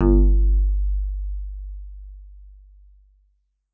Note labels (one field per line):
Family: guitar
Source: electronic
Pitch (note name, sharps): G1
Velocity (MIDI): 75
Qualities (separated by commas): dark, reverb